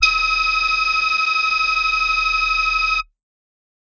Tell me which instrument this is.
synthesizer voice